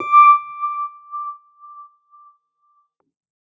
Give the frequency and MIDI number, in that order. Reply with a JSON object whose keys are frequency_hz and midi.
{"frequency_hz": 1175, "midi": 86}